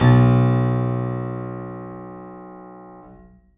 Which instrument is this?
acoustic keyboard